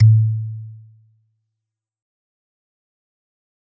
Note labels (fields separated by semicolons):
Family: mallet percussion; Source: acoustic; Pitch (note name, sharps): A2; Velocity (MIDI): 127; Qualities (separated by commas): dark, fast decay